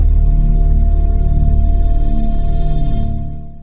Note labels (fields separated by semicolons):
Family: synthesizer lead; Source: synthesizer; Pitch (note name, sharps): D0; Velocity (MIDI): 50; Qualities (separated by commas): long release